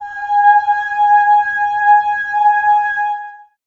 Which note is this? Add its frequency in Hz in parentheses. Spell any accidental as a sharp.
G#5 (830.6 Hz)